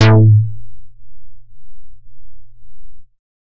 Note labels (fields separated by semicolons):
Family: bass; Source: synthesizer; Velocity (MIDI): 127; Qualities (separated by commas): distorted